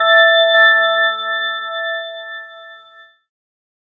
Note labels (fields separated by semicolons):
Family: keyboard; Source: synthesizer; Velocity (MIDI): 100